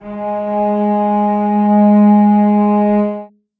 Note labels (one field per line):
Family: string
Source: acoustic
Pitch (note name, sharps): G#3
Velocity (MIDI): 25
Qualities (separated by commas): reverb